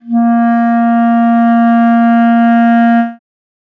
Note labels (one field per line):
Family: reed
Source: acoustic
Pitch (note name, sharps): A#3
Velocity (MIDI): 25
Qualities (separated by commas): dark